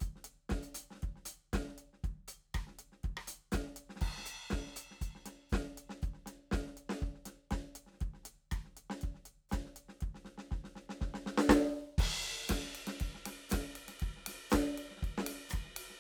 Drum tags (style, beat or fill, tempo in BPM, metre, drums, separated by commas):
disco, beat, 120 BPM, 4/4, crash, ride, closed hi-hat, hi-hat pedal, snare, cross-stick, kick